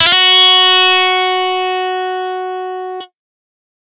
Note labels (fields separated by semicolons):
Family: guitar; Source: electronic; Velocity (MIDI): 127; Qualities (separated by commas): bright, distorted